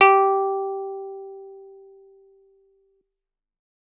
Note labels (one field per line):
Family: guitar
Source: acoustic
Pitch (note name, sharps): G4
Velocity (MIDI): 127